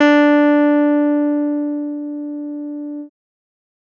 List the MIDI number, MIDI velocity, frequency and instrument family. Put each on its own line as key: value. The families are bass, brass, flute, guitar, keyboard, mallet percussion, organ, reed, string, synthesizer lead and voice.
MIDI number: 62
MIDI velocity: 50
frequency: 293.7 Hz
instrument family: bass